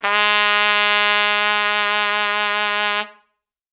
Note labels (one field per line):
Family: brass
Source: acoustic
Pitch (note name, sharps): G#3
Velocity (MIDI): 100